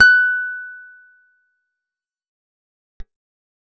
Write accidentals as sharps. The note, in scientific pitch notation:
F#6